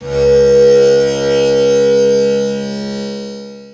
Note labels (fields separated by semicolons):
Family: guitar; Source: acoustic; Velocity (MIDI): 25; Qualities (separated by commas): bright, long release, reverb